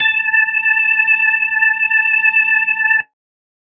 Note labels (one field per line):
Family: organ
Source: electronic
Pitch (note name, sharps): A5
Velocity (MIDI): 25